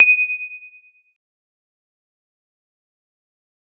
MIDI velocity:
50